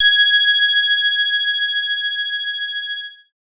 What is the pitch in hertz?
1661 Hz